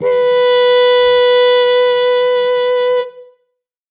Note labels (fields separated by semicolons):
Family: brass; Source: acoustic; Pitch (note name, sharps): B4; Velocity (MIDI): 50